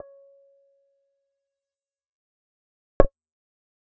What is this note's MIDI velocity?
50